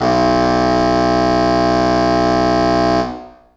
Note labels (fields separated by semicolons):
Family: reed; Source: acoustic; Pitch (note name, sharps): B1; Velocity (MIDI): 127; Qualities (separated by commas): distorted, reverb